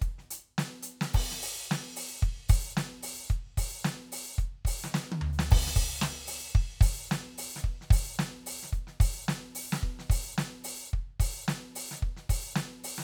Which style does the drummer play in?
swing